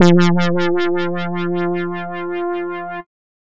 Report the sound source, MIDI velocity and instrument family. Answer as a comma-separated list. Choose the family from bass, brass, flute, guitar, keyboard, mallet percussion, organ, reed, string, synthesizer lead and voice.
synthesizer, 100, bass